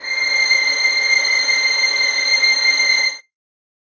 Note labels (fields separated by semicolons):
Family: string; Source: acoustic; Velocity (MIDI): 25; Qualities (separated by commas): reverb